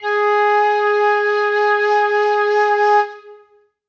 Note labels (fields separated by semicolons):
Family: flute; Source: acoustic; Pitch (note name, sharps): G#4; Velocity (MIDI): 127; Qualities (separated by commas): reverb